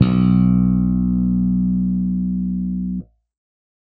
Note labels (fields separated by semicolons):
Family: bass; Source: electronic; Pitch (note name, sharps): B1; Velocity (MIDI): 100